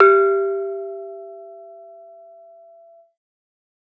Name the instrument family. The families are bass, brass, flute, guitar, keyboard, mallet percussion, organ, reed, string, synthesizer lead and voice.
mallet percussion